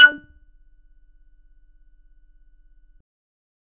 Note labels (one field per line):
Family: bass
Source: synthesizer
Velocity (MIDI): 50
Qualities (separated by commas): percussive